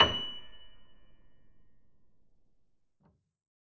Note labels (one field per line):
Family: keyboard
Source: acoustic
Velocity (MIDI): 50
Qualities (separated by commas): reverb